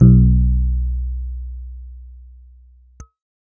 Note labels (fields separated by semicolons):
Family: keyboard; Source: electronic; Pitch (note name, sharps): B1; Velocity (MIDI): 75